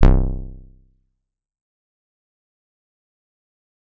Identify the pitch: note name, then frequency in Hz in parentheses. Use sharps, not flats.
C1 (32.7 Hz)